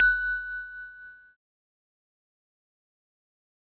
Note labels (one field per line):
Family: keyboard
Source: electronic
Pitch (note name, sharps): F#6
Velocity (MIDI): 50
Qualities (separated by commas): bright, fast decay, reverb